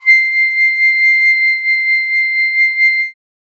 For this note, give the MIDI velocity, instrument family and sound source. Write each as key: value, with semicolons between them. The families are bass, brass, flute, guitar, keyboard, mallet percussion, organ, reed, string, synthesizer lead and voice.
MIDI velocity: 50; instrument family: flute; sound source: acoustic